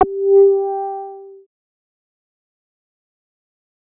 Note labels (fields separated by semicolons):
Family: bass; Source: synthesizer; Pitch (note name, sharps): G4; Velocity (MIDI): 75; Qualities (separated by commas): distorted, fast decay